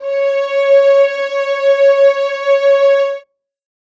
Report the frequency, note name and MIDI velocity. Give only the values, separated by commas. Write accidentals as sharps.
554.4 Hz, C#5, 75